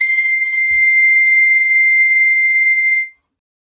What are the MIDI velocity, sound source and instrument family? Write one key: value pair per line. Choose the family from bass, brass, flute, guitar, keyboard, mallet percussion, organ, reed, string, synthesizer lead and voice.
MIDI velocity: 50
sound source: acoustic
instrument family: reed